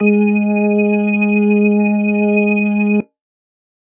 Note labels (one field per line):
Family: organ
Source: electronic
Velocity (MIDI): 100